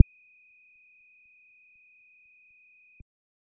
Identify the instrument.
synthesizer bass